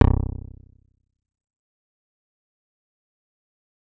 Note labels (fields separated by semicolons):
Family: bass; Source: synthesizer; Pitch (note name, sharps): C1; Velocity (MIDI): 50; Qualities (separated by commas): fast decay, percussive